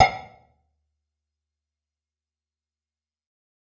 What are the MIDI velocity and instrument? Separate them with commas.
75, electronic guitar